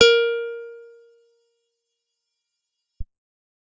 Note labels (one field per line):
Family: guitar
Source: acoustic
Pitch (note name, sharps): A#4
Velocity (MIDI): 75